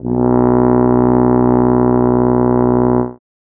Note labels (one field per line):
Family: brass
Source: acoustic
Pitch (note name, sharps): B1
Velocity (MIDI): 100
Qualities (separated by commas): dark